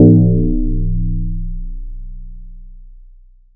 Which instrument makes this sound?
electronic mallet percussion instrument